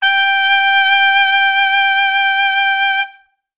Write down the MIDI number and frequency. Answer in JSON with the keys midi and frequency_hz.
{"midi": 79, "frequency_hz": 784}